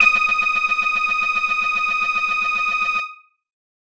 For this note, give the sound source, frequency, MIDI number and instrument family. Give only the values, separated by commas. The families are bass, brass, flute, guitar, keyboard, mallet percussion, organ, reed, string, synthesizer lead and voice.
electronic, 1245 Hz, 87, keyboard